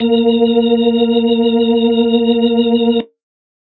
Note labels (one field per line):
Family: organ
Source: electronic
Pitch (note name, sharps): A#3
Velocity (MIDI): 100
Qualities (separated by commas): reverb